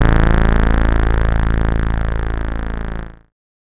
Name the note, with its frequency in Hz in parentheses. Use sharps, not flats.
A0 (27.5 Hz)